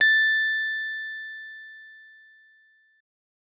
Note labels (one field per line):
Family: keyboard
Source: electronic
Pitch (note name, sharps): A6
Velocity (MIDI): 127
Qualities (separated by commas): bright